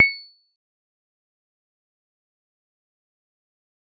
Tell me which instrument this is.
electronic mallet percussion instrument